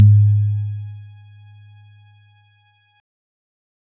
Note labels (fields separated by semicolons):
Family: keyboard; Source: electronic; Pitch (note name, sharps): G#2; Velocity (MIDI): 127; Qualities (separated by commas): dark